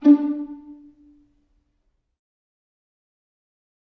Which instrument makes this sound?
acoustic string instrument